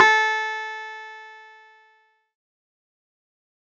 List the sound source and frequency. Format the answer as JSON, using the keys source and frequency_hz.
{"source": "electronic", "frequency_hz": 440}